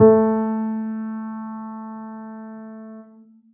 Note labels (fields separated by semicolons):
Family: keyboard; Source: acoustic; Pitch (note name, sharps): A3; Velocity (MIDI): 50; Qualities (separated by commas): dark